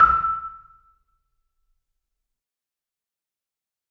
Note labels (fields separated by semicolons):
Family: mallet percussion; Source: acoustic; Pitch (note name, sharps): E6; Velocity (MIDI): 100; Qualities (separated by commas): fast decay, percussive, reverb